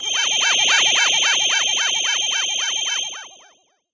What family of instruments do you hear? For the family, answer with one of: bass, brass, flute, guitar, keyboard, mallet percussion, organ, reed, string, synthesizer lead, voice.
voice